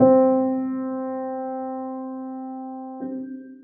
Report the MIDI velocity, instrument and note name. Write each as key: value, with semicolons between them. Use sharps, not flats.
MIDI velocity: 50; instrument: acoustic keyboard; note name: C4